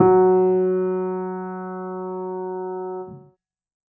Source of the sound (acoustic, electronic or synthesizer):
acoustic